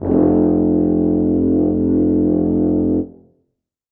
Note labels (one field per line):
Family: brass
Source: acoustic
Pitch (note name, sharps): F1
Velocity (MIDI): 127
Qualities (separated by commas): dark, reverb